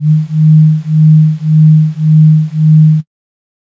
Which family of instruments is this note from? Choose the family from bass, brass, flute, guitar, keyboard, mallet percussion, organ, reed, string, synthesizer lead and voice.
flute